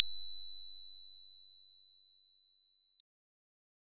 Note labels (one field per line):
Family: organ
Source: electronic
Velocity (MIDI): 25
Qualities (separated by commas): bright